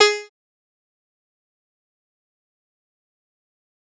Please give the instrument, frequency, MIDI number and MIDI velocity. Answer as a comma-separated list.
synthesizer bass, 415.3 Hz, 68, 50